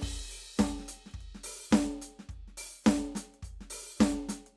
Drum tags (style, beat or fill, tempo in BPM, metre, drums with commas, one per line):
soul
beat
105 BPM
4/4
crash, closed hi-hat, open hi-hat, hi-hat pedal, snare, kick